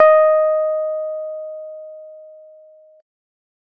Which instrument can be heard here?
electronic keyboard